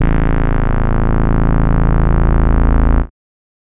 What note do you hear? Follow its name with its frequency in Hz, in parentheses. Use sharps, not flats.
A0 (27.5 Hz)